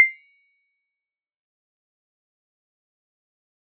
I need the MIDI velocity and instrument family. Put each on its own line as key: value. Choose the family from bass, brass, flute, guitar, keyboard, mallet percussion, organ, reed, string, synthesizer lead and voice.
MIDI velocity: 75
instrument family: mallet percussion